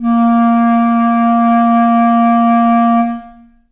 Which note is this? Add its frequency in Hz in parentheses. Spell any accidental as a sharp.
A#3 (233.1 Hz)